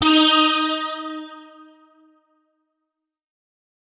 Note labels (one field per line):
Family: guitar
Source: electronic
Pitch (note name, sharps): D#4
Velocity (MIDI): 100